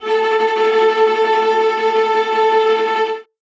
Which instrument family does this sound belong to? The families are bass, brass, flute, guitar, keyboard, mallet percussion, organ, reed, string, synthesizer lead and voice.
string